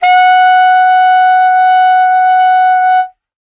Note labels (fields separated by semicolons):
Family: reed; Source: acoustic; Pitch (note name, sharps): F#5; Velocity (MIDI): 25; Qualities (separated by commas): bright